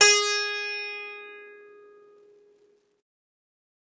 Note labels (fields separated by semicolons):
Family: guitar; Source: acoustic; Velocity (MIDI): 50; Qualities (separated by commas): bright, multiphonic, reverb